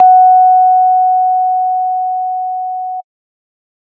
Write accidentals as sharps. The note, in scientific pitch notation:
F#5